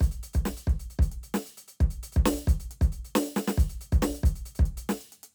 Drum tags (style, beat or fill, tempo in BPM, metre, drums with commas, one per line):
rock
beat
135 BPM
4/4
closed hi-hat, snare, kick